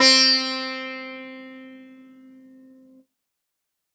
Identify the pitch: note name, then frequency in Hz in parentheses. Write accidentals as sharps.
C4 (261.6 Hz)